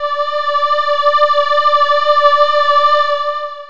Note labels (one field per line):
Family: voice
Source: synthesizer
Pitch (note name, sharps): D5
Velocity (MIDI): 127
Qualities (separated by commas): distorted, long release